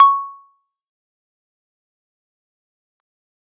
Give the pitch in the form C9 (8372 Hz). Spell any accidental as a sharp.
C#6 (1109 Hz)